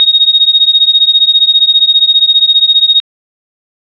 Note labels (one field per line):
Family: organ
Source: electronic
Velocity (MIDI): 100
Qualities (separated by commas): bright